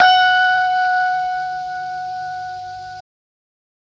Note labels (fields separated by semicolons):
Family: keyboard; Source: electronic; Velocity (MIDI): 127; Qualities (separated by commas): bright